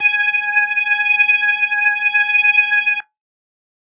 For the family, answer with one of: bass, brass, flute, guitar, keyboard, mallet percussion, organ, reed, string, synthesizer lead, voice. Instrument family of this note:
organ